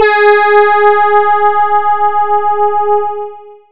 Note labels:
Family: voice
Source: synthesizer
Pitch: G#4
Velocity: 127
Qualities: long release

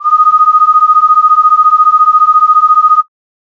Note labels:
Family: flute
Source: synthesizer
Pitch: D#6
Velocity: 25

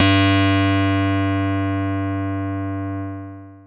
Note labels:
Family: keyboard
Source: electronic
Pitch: G2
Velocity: 50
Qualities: distorted, long release

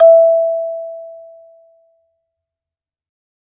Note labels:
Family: mallet percussion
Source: acoustic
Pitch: E5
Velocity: 25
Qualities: fast decay, reverb

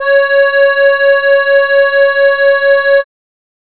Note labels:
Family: keyboard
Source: acoustic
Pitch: C#5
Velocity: 25

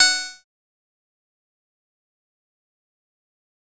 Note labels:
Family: bass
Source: synthesizer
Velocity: 100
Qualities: fast decay, percussive

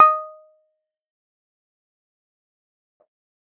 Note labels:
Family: keyboard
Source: electronic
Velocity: 50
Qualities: fast decay, percussive

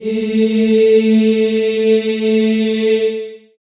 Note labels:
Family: voice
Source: acoustic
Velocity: 75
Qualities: reverb

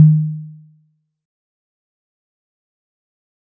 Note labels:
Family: mallet percussion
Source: acoustic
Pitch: D#3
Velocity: 25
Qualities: fast decay, percussive

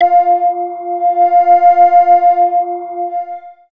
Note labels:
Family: bass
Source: synthesizer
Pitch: F5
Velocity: 25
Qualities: long release, multiphonic

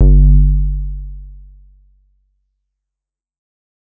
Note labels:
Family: bass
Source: synthesizer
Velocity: 25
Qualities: dark

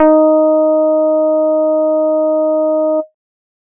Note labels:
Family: bass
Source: synthesizer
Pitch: D#4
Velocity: 25

